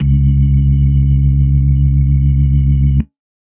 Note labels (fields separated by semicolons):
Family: organ; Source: electronic; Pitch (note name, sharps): C#2; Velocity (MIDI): 50; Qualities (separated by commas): dark, reverb